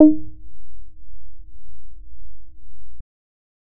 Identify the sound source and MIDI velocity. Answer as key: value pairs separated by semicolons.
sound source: synthesizer; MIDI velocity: 50